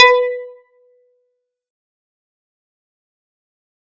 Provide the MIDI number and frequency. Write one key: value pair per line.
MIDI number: 71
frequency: 493.9 Hz